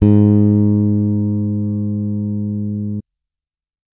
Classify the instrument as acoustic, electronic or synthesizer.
electronic